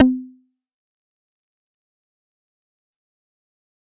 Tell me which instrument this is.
synthesizer bass